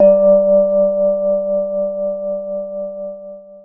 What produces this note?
electronic keyboard